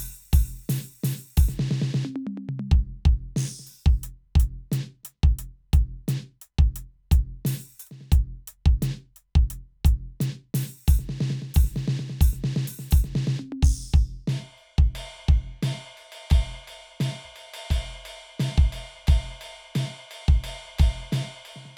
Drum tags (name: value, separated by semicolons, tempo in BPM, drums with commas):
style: rock; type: beat; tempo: 88 BPM; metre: 4/4; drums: crash, ride, ride bell, closed hi-hat, open hi-hat, hi-hat pedal, snare, high tom, mid tom, floor tom, kick